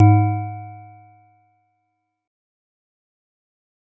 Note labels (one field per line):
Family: mallet percussion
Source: acoustic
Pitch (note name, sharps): G#2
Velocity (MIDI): 100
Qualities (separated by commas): fast decay